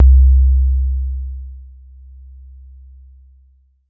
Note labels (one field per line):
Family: keyboard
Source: electronic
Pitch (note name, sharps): C2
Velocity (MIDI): 50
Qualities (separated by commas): dark